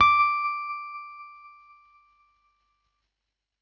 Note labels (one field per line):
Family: keyboard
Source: electronic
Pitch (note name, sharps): D6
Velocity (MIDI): 100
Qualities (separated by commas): distorted, tempo-synced